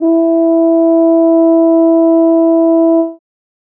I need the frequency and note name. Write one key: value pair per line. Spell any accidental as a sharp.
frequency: 329.6 Hz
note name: E4